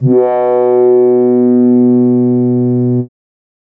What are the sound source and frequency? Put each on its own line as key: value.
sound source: synthesizer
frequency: 123.5 Hz